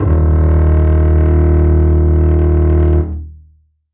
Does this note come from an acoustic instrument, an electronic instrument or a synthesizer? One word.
acoustic